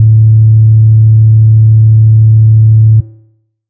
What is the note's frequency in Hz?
110 Hz